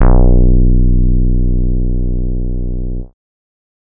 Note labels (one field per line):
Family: bass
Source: synthesizer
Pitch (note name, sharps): B0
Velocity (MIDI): 127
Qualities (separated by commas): dark